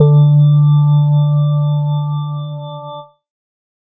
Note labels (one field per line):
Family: organ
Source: electronic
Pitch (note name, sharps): D3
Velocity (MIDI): 50